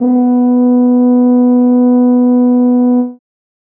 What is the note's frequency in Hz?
246.9 Hz